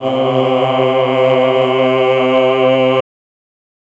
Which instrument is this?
electronic voice